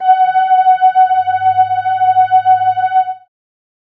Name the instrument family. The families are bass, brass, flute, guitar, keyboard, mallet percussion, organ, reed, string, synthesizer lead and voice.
keyboard